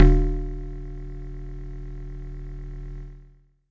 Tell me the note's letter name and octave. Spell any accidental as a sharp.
D#1